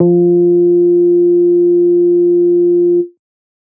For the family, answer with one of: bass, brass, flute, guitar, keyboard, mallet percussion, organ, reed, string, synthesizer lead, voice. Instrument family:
bass